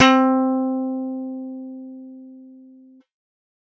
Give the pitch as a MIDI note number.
60